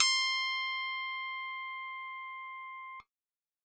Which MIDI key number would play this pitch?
84